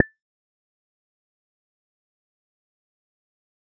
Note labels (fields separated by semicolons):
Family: bass; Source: synthesizer; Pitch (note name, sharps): A6; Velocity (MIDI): 75; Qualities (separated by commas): fast decay, percussive